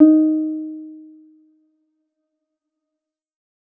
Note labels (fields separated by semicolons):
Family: keyboard; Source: electronic; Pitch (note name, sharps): D#4; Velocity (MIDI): 50; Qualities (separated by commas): dark